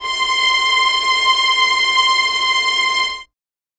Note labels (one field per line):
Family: string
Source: acoustic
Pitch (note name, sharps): C6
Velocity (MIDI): 100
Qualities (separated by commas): reverb